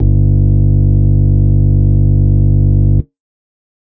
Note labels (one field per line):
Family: organ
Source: electronic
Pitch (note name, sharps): G1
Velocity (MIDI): 25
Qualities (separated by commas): distorted